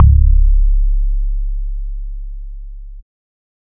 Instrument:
synthesizer bass